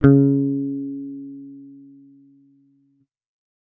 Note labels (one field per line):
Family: bass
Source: electronic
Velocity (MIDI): 127